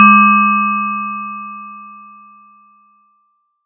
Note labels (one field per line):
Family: mallet percussion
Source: acoustic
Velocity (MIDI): 127